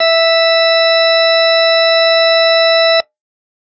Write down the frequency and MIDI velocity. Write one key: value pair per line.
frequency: 659.3 Hz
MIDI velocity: 25